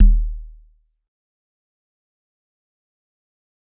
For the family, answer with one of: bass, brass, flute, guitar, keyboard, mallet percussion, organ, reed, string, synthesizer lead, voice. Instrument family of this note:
mallet percussion